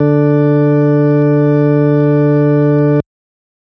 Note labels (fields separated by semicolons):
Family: organ; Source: electronic; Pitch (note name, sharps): D3; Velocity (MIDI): 100